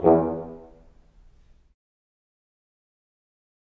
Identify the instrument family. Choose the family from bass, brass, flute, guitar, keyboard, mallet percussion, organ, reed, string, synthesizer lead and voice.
brass